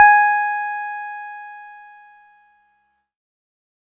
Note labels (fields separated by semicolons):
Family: keyboard; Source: electronic; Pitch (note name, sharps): G#5; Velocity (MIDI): 127; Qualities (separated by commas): distorted